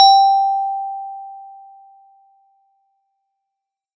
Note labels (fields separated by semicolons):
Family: mallet percussion; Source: acoustic; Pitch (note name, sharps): G5; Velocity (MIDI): 100